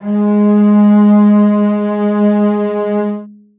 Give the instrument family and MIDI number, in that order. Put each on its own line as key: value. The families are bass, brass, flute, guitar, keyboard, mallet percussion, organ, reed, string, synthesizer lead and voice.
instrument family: string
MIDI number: 56